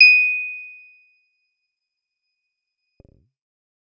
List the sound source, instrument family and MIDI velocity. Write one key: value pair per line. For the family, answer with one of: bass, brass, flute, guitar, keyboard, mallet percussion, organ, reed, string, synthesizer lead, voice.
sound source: synthesizer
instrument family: bass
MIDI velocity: 100